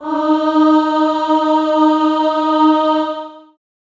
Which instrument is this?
acoustic voice